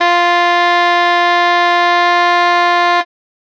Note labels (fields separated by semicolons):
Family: reed; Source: acoustic; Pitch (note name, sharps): F4; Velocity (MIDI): 25